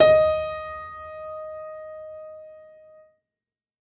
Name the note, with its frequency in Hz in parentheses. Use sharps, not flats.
D#5 (622.3 Hz)